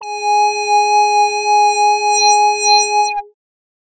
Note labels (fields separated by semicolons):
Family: bass; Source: synthesizer; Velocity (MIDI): 127; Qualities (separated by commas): bright, distorted, non-linear envelope